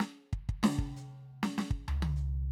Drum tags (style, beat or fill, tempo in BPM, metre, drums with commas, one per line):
funk
fill
95 BPM
4/4
hi-hat pedal, snare, high tom, floor tom, kick